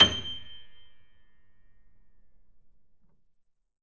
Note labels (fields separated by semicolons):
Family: keyboard; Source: acoustic; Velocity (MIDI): 100; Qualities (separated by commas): reverb